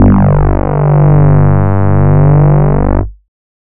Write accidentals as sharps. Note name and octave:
G1